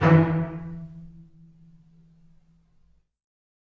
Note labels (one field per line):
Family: string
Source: acoustic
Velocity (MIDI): 50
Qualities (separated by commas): reverb